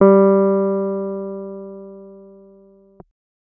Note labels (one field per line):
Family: keyboard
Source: electronic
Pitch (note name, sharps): G3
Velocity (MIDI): 75